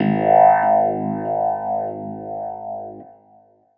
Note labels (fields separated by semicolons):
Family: keyboard; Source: electronic; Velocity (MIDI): 50